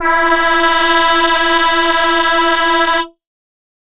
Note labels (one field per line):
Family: voice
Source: synthesizer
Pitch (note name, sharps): E4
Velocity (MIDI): 127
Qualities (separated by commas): bright, multiphonic